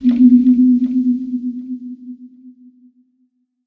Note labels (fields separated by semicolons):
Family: synthesizer lead; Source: synthesizer; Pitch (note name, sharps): B3; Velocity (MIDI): 127; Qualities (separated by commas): dark, non-linear envelope, reverb